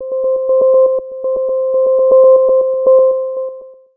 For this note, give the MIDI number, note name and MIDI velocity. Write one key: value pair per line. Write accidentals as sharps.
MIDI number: 72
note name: C5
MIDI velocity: 25